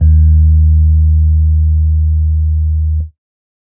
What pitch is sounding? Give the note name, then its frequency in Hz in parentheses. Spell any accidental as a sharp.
D#2 (77.78 Hz)